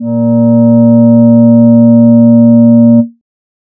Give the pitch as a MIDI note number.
46